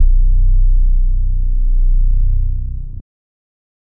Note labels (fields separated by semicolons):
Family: bass; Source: synthesizer; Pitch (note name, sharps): B0; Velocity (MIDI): 75; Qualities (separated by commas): dark